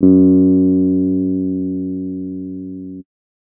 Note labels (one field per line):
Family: keyboard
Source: electronic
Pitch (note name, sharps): F#2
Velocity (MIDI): 25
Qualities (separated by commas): dark